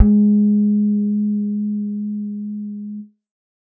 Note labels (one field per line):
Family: bass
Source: synthesizer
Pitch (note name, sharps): G#3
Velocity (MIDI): 25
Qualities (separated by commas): dark, reverb